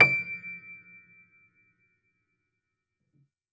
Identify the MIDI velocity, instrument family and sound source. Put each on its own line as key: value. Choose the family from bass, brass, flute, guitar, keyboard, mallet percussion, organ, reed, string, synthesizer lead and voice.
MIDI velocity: 100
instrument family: keyboard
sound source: acoustic